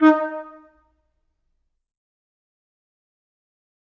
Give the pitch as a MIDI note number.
63